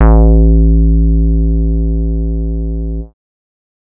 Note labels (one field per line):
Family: bass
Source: synthesizer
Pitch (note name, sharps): A1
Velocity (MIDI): 50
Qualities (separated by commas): dark